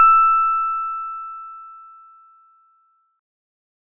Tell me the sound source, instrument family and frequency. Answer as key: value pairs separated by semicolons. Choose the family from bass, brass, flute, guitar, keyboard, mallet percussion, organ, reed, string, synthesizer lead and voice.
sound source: electronic; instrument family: organ; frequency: 1319 Hz